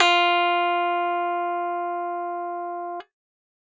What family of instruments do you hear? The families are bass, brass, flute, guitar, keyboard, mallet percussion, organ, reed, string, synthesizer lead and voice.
keyboard